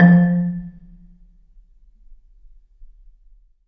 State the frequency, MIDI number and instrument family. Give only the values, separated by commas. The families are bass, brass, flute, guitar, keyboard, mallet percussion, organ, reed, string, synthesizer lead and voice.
174.6 Hz, 53, mallet percussion